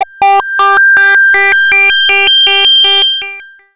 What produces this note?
synthesizer bass